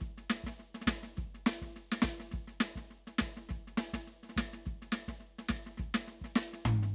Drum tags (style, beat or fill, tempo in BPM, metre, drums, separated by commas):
New Orleans shuffle, beat, 104 BPM, 4/4, hi-hat pedal, snare, floor tom, kick